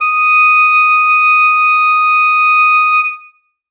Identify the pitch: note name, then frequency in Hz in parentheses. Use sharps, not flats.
D#6 (1245 Hz)